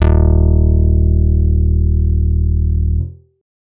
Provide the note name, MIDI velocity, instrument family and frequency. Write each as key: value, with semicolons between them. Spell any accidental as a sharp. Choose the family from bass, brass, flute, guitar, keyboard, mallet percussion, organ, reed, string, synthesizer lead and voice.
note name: D#1; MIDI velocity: 25; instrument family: guitar; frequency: 38.89 Hz